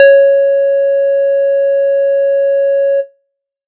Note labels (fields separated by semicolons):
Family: bass; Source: synthesizer; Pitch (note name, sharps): C#5; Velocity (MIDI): 100